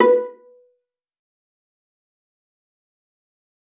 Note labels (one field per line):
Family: string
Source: acoustic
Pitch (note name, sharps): B4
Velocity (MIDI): 100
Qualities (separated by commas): fast decay, percussive, reverb